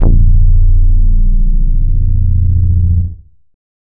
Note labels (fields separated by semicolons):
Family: bass; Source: synthesizer; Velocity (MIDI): 50; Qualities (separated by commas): distorted